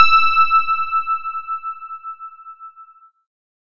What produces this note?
electronic keyboard